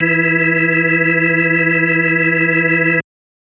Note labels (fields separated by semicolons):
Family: organ; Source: electronic; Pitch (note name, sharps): E3; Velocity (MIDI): 75